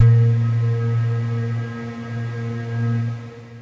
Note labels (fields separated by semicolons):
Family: guitar; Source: electronic; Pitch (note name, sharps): A#2; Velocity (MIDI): 50; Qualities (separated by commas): long release